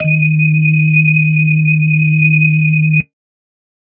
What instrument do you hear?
electronic organ